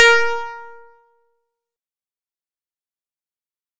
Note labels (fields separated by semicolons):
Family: guitar; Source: acoustic; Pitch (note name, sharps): A#4; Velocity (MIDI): 75; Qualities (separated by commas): distorted, fast decay